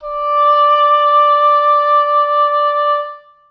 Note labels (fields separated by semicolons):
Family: reed; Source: acoustic; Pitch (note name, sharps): D5; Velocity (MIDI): 100; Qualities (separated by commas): reverb